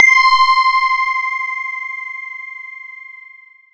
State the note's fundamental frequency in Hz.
1047 Hz